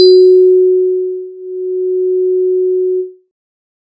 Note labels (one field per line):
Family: synthesizer lead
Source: synthesizer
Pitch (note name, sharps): F#4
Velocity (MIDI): 100